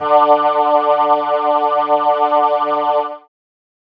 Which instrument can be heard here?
synthesizer keyboard